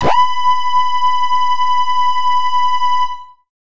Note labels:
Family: bass; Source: synthesizer; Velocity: 50; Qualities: distorted

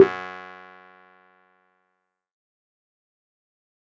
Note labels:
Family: keyboard; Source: electronic; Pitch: F#2; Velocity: 100; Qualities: fast decay, percussive

